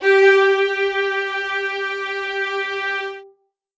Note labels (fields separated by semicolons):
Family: string; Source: acoustic; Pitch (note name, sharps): G4; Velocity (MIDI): 127; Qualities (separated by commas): reverb